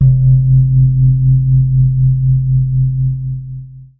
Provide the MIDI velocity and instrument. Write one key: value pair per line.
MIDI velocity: 127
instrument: electronic keyboard